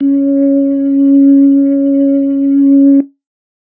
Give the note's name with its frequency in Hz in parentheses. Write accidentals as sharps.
C#4 (277.2 Hz)